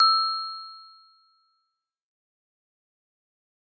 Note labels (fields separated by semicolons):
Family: mallet percussion; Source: acoustic; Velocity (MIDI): 127; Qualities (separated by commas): bright, fast decay